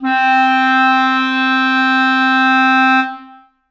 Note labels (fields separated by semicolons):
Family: reed; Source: acoustic; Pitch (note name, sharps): C4; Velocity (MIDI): 127; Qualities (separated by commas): reverb